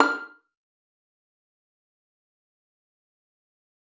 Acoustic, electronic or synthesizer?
acoustic